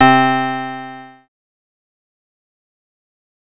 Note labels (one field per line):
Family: bass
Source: synthesizer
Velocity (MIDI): 127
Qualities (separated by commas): bright, distorted, fast decay